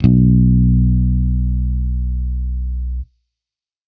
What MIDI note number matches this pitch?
35